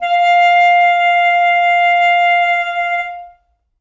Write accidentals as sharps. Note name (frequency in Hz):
F5 (698.5 Hz)